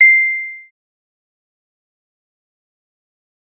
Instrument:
synthesizer bass